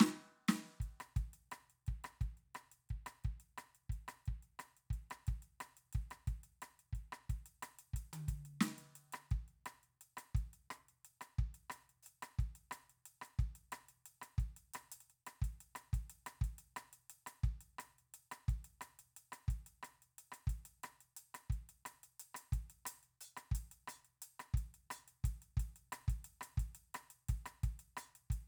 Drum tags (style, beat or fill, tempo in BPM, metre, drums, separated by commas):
chacarera, beat, 118 BPM, 4/4, closed hi-hat, hi-hat pedal, snare, cross-stick, high tom, kick